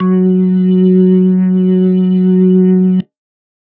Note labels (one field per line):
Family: organ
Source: electronic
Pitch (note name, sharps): F#3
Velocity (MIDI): 25